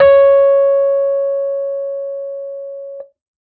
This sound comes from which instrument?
electronic keyboard